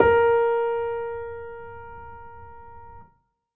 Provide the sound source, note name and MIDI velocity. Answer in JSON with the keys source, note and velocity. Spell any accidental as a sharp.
{"source": "acoustic", "note": "A#4", "velocity": 50}